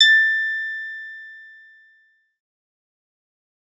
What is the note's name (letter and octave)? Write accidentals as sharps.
A6